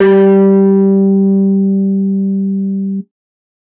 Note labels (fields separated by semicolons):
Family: guitar; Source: electronic; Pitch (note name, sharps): G3; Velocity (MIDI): 75; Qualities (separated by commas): distorted